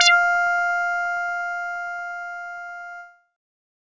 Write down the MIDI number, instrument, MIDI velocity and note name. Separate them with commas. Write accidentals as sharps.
77, synthesizer bass, 127, F5